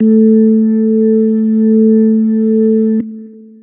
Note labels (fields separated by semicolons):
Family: organ; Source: electronic; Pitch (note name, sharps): A3; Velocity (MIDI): 75; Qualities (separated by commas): dark, long release